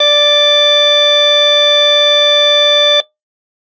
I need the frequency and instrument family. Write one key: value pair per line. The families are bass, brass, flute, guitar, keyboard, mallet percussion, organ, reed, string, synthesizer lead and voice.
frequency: 587.3 Hz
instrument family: organ